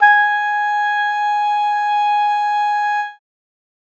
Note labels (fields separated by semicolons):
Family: reed; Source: acoustic; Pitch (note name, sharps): G#5; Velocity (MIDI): 50